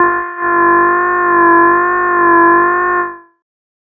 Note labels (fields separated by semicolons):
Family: bass; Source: synthesizer; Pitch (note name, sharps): F4; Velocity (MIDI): 127; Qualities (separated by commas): distorted, tempo-synced